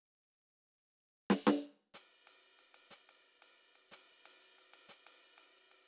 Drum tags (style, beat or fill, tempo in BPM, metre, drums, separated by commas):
Afro-Cuban bembé, beat, 122 BPM, 4/4, ride, hi-hat pedal, snare